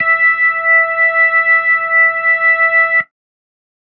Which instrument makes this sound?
electronic organ